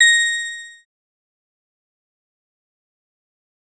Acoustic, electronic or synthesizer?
synthesizer